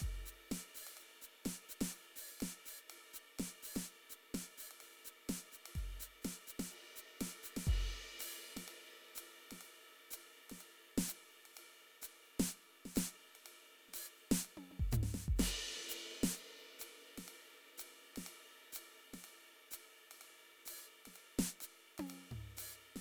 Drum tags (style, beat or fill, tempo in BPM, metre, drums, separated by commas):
jazz, beat, 125 BPM, 4/4, ride, hi-hat pedal, snare, high tom, floor tom, kick